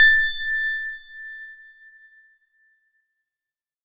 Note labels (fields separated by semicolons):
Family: organ; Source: electronic; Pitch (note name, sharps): A6; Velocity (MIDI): 100; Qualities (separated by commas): bright